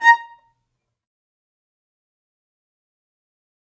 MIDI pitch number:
82